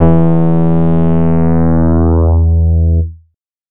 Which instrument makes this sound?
synthesizer bass